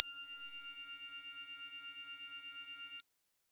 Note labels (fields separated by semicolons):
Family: bass; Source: synthesizer; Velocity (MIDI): 50; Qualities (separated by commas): bright, distorted